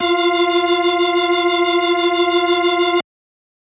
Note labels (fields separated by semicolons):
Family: organ; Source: electronic; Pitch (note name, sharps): F4; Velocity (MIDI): 25